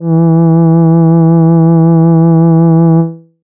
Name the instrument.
synthesizer voice